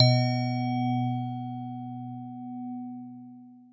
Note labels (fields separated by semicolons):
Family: mallet percussion; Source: acoustic; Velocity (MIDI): 127